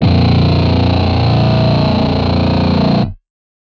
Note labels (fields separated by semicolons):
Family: guitar; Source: synthesizer; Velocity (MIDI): 25; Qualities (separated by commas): bright, distorted